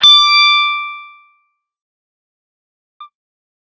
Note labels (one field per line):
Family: guitar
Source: electronic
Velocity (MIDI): 75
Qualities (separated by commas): fast decay